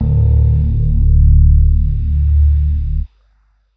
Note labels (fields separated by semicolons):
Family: keyboard; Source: electronic; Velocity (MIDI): 50; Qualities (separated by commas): dark